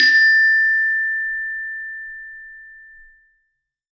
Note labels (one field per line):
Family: mallet percussion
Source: acoustic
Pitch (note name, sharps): A6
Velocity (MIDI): 25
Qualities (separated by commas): bright, reverb